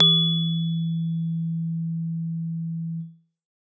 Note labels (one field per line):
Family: keyboard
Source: acoustic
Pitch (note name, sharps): E3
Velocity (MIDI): 100